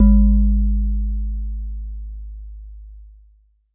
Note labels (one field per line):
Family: mallet percussion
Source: acoustic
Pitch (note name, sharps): G#1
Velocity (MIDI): 50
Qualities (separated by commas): dark